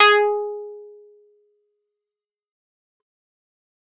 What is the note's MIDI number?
68